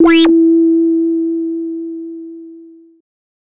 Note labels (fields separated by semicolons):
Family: bass; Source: synthesizer; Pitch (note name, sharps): E4; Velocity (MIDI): 100; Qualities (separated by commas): distorted